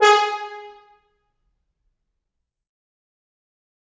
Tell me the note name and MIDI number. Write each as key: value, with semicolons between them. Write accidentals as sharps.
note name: G#4; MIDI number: 68